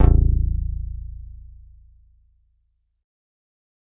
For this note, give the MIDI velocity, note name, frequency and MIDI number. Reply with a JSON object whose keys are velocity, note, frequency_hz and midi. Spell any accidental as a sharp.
{"velocity": 50, "note": "A0", "frequency_hz": 27.5, "midi": 21}